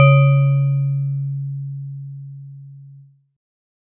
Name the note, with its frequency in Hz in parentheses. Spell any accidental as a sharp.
C#3 (138.6 Hz)